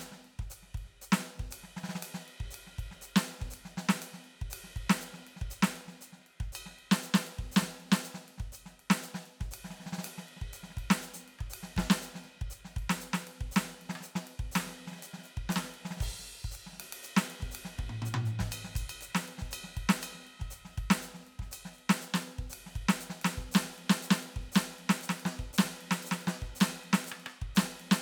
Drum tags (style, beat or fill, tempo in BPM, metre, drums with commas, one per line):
songo
beat
120 BPM
4/4
crash, ride, ride bell, closed hi-hat, hi-hat pedal, snare, cross-stick, mid tom, floor tom, kick